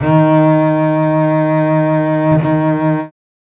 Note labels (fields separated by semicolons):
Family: string; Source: acoustic; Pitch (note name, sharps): D#3; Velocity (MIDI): 127; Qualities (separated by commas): reverb